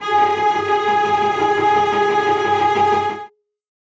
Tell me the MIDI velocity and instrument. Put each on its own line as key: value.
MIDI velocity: 100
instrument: acoustic string instrument